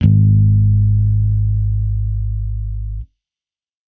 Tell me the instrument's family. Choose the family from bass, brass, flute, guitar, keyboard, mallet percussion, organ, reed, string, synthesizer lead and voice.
bass